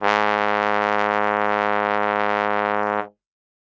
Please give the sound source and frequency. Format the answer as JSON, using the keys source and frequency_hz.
{"source": "acoustic", "frequency_hz": 103.8}